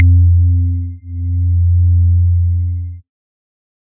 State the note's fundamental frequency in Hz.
87.31 Hz